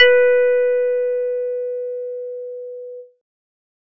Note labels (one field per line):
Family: bass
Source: synthesizer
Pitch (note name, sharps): B4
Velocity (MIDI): 127